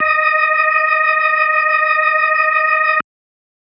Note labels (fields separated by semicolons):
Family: organ; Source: electronic; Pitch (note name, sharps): D#5; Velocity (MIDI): 127